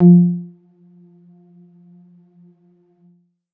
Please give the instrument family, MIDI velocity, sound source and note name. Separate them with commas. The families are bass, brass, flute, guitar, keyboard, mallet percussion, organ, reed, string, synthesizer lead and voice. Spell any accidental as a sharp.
keyboard, 127, electronic, F3